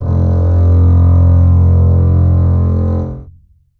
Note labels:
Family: string; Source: acoustic; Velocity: 100; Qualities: long release, reverb

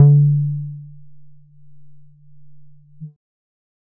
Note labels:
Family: bass; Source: synthesizer; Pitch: D3; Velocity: 25

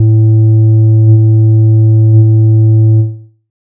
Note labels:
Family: bass; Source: synthesizer; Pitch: A2; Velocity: 75; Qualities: dark

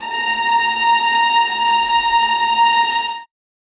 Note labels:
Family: string; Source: acoustic; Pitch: A#5; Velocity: 50; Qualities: bright, non-linear envelope, reverb

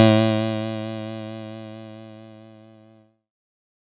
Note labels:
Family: keyboard; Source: electronic; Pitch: A2; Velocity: 50; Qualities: bright

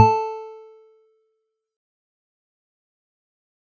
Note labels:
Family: mallet percussion; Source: acoustic; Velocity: 127; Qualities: fast decay, percussive

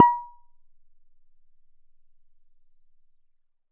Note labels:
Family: bass; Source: synthesizer; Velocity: 127; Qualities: percussive

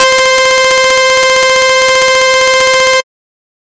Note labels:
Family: bass; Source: synthesizer; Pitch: C5; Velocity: 127; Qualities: bright, distorted

